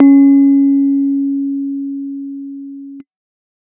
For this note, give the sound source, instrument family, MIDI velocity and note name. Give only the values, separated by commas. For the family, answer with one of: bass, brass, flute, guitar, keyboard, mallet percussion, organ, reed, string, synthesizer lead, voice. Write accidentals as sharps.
electronic, keyboard, 100, C#4